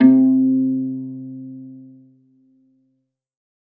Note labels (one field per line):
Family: string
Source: acoustic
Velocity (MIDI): 75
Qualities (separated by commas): dark, reverb